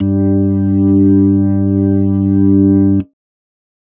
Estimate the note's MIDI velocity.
75